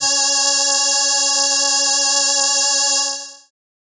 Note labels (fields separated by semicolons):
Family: keyboard; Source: synthesizer; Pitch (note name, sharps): C#4; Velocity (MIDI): 127; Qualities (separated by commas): bright